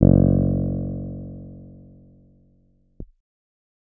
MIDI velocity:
75